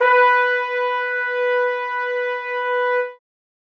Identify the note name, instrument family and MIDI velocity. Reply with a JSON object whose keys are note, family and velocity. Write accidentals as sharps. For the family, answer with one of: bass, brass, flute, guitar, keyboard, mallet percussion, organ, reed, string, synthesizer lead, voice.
{"note": "B4", "family": "brass", "velocity": 100}